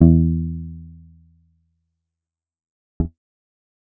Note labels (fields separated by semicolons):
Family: bass; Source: synthesizer; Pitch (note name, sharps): E2; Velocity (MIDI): 50; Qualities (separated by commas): dark, fast decay